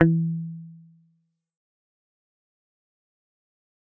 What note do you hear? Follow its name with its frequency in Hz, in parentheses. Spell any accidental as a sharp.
E3 (164.8 Hz)